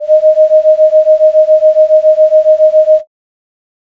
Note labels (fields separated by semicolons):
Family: flute; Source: synthesizer; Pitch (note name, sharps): D#5; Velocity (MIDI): 127